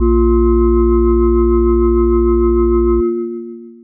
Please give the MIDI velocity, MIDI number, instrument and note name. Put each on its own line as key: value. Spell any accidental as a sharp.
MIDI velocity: 50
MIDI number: 34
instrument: electronic mallet percussion instrument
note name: A#1